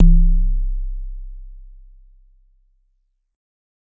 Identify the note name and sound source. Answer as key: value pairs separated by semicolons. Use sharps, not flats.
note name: C1; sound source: acoustic